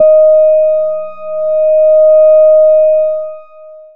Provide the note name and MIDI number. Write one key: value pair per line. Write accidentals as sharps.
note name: D#5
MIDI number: 75